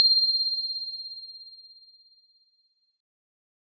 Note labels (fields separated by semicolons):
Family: keyboard; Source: electronic; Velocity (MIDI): 100